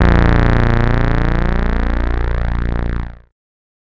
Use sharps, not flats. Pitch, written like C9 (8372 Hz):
A#0 (29.14 Hz)